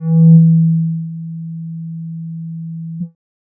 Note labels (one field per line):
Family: bass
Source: synthesizer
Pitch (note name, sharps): E3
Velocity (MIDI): 50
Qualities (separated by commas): dark